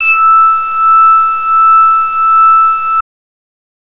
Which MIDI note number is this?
88